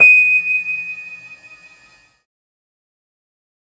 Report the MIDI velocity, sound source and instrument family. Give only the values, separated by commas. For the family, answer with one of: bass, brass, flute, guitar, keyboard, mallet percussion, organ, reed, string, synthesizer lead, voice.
25, electronic, keyboard